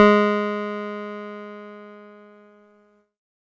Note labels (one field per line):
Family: keyboard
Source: electronic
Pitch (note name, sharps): G#3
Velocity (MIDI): 25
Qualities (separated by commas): distorted